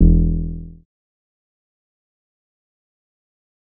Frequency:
41.2 Hz